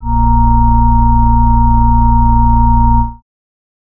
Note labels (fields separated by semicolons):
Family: organ; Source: electronic; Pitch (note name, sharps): A#0; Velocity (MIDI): 25